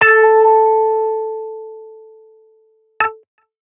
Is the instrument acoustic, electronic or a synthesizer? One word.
electronic